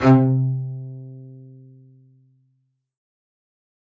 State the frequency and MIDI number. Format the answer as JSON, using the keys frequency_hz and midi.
{"frequency_hz": 130.8, "midi": 48}